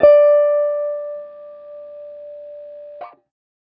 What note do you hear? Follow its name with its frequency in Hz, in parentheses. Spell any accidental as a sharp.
D5 (587.3 Hz)